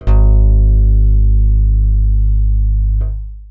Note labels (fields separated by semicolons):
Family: bass; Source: synthesizer; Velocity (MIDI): 25; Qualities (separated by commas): dark, long release